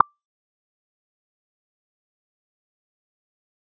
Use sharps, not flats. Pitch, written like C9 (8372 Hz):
D6 (1175 Hz)